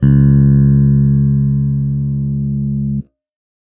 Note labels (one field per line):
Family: bass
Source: electronic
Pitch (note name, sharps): C#2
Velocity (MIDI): 75